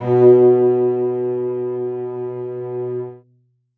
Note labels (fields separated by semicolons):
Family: string; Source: acoustic; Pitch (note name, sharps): B2; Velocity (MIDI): 127; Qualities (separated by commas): reverb